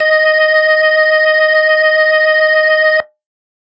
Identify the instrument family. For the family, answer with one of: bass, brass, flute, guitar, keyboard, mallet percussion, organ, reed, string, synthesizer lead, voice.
organ